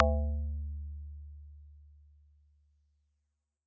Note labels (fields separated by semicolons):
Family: guitar; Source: synthesizer; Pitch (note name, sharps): D2; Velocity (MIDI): 127; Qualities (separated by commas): dark